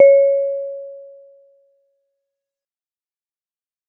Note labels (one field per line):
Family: mallet percussion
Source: acoustic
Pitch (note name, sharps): C#5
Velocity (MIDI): 25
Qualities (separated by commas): dark, fast decay